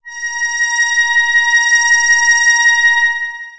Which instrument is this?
synthesizer lead